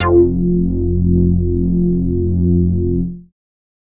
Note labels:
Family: bass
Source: synthesizer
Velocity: 50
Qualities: distorted

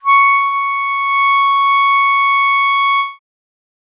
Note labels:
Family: reed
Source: acoustic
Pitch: C#6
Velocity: 75

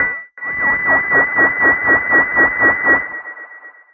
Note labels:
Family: bass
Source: synthesizer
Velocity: 25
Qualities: long release, reverb

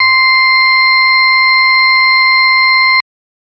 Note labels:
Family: organ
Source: electronic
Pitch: C6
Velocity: 100

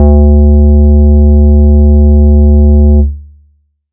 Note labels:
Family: bass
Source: synthesizer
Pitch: D2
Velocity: 127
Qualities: long release

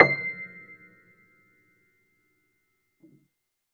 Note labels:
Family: keyboard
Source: acoustic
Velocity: 127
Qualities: percussive, reverb

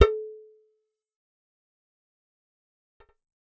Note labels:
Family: bass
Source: synthesizer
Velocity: 127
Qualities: fast decay, percussive

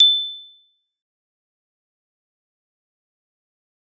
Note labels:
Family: mallet percussion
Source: acoustic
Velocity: 50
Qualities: bright, fast decay, percussive

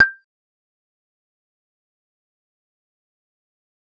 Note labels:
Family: bass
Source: synthesizer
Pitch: G6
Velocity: 75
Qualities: fast decay, percussive

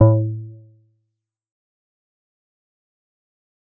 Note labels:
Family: bass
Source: synthesizer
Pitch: A2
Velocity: 25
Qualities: dark, fast decay, percussive

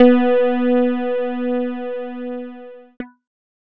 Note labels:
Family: keyboard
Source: electronic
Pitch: B3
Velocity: 75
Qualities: distorted

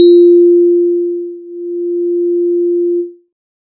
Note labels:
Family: synthesizer lead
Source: synthesizer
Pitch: F4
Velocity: 75

